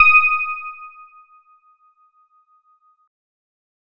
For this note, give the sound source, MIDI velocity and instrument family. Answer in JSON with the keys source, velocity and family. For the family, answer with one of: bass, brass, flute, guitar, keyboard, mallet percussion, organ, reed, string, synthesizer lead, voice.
{"source": "electronic", "velocity": 127, "family": "keyboard"}